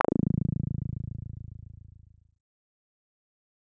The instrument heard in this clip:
synthesizer lead